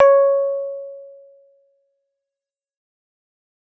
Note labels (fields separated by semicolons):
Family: keyboard; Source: electronic; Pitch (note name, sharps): C#5; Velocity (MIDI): 100; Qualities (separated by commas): fast decay